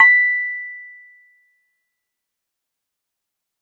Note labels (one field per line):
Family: keyboard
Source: electronic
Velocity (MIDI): 127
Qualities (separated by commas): fast decay